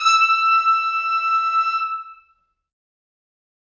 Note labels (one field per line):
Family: brass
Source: acoustic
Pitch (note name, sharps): E6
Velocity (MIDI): 75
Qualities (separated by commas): fast decay, reverb